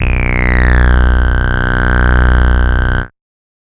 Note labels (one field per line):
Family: bass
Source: synthesizer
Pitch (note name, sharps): B0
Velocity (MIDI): 75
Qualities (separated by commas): bright, distorted, multiphonic